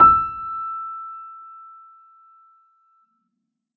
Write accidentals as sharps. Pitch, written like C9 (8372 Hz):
E6 (1319 Hz)